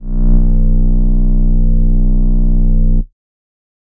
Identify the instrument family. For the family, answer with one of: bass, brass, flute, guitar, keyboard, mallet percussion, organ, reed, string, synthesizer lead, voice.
bass